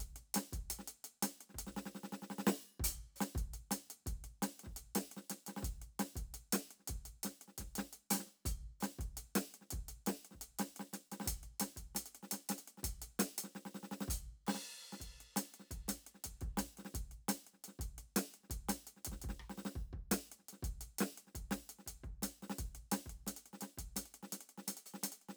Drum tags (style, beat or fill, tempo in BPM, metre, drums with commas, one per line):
breakbeat
beat
170 BPM
4/4
crash, closed hi-hat, hi-hat pedal, snare, cross-stick, kick